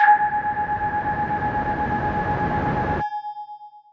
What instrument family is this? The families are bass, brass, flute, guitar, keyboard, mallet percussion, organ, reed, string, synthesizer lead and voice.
voice